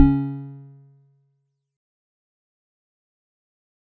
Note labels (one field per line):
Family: mallet percussion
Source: acoustic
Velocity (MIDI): 100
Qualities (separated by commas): fast decay, percussive